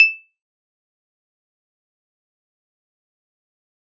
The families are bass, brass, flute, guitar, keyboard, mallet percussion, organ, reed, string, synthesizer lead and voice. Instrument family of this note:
keyboard